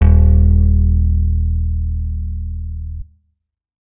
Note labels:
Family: guitar; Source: electronic; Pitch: D#1; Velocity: 50; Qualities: reverb

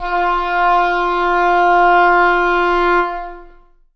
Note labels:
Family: reed; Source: acoustic; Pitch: F4; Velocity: 50; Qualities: long release, reverb

